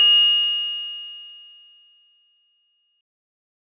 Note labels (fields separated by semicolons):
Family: bass; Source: synthesizer; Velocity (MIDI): 127; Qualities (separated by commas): bright, distorted